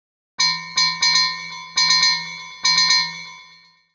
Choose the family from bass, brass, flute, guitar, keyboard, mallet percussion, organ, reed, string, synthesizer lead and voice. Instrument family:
mallet percussion